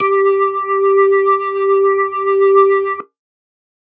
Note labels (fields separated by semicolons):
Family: organ; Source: electronic; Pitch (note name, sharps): G4; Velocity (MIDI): 75; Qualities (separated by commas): distorted